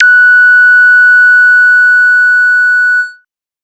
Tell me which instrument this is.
synthesizer bass